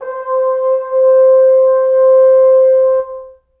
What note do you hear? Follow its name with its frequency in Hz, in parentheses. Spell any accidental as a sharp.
C5 (523.3 Hz)